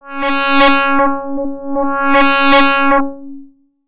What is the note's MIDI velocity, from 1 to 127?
75